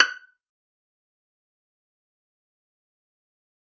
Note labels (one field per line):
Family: string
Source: acoustic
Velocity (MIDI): 100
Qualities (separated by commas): fast decay, percussive, reverb